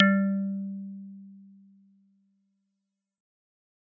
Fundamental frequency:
196 Hz